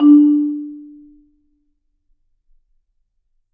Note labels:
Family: mallet percussion; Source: acoustic; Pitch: D4; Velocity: 50; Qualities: reverb

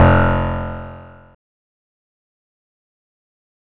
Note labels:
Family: guitar; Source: electronic; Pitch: F1; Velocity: 75; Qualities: bright, distorted, fast decay

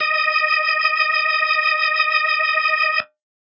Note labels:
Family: organ; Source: electronic; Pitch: D#5; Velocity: 25; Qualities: reverb

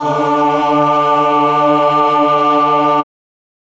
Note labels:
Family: voice; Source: electronic; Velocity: 127; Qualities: reverb

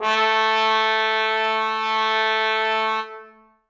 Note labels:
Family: brass; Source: acoustic; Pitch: A3; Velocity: 127; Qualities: bright, reverb

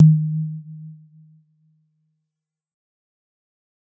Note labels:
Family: mallet percussion; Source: acoustic; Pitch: D#3; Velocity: 127; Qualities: dark, fast decay

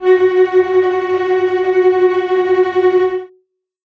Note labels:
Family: string; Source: acoustic; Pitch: F#4; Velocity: 75; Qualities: bright, non-linear envelope, reverb

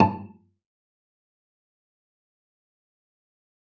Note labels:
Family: string; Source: acoustic; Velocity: 50; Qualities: fast decay, percussive, reverb

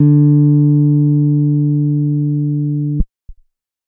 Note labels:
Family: keyboard; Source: electronic; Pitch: D3; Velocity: 25; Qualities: dark

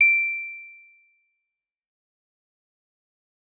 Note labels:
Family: guitar; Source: electronic; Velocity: 127; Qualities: bright, fast decay

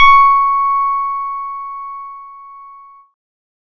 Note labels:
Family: keyboard; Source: electronic; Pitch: C#6; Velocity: 75

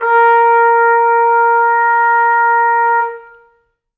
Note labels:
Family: brass; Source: acoustic; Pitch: A#4; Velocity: 50; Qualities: reverb

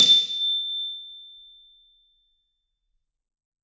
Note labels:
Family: mallet percussion; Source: acoustic; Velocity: 75; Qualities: bright, reverb

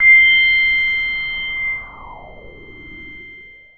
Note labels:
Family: synthesizer lead; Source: synthesizer; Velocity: 100; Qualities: long release

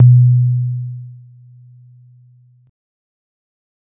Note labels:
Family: keyboard; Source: electronic; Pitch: B2; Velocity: 25; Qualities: dark

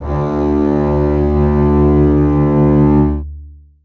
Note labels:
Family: string; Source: acoustic; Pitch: D2; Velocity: 75; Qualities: long release, reverb

